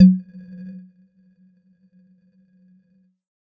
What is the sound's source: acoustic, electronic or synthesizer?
electronic